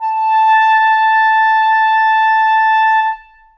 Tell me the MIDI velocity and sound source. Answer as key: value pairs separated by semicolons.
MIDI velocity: 75; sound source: acoustic